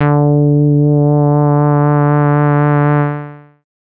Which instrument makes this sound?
synthesizer bass